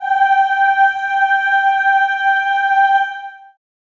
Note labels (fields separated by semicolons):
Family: voice; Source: acoustic; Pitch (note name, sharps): G5; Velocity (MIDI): 25; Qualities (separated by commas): long release, reverb